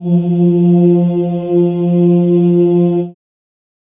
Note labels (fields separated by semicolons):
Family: voice; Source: acoustic; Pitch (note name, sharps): F3; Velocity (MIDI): 50; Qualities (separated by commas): dark, reverb